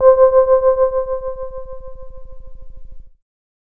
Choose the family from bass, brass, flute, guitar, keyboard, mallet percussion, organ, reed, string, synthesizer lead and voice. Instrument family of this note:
keyboard